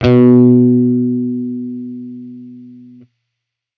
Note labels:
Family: bass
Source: electronic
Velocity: 100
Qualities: distorted

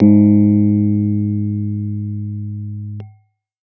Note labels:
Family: keyboard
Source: electronic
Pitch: G#2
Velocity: 50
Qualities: dark

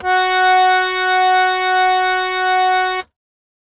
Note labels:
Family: keyboard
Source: acoustic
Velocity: 100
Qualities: bright

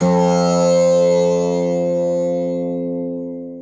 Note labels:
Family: guitar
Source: acoustic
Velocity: 127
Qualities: long release, multiphonic, reverb

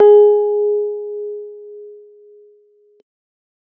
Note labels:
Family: keyboard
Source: electronic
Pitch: G#4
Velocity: 50

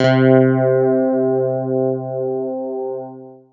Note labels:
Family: guitar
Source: electronic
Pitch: C3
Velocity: 127

